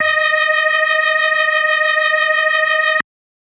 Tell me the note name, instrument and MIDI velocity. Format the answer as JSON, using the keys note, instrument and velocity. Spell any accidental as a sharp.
{"note": "D#5", "instrument": "electronic organ", "velocity": 75}